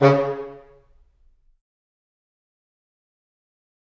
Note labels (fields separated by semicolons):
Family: reed; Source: acoustic; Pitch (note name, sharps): C#3; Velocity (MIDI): 100; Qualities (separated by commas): fast decay, percussive, reverb